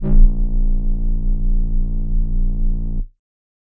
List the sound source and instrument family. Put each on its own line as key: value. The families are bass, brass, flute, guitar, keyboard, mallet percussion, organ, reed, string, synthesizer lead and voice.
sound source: synthesizer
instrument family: flute